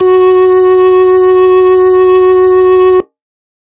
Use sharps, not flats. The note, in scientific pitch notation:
F#4